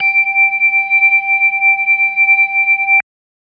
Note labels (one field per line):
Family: organ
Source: electronic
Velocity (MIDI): 25